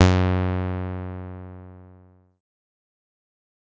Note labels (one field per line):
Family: bass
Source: synthesizer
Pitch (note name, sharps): F#2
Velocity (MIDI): 100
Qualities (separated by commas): distorted, fast decay